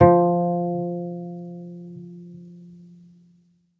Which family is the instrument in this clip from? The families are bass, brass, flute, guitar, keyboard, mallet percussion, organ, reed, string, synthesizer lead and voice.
string